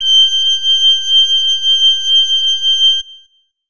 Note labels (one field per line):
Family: flute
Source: acoustic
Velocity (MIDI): 127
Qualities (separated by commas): bright